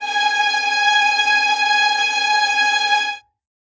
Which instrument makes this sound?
acoustic string instrument